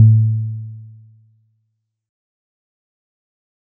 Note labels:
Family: guitar; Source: synthesizer; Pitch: A2; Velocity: 25; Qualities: dark, fast decay

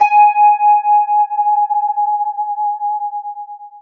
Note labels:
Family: guitar; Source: electronic; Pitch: G#5; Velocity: 100; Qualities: long release, multiphonic, non-linear envelope

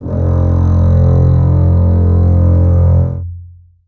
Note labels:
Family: string; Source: acoustic; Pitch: F1; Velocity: 50; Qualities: long release, reverb

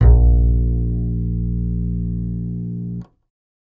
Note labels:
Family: bass; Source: electronic; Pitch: A#1; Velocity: 50; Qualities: reverb

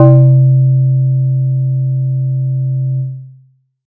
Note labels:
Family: mallet percussion; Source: acoustic; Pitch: C3; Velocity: 127

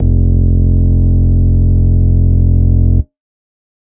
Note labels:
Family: organ; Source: electronic; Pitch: F1; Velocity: 50

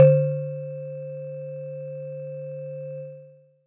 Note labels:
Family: mallet percussion; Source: acoustic; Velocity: 25; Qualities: distorted

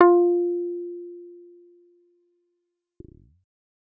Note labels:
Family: bass; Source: synthesizer; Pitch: F4; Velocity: 50; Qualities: fast decay

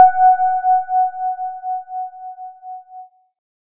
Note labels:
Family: keyboard; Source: electronic; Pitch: F#5; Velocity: 25

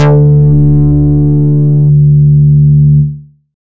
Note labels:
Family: bass; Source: synthesizer; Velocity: 75; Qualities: distorted

